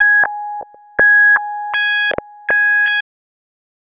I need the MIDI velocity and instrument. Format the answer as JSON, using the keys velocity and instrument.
{"velocity": 100, "instrument": "synthesizer bass"}